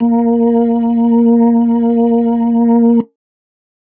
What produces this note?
electronic organ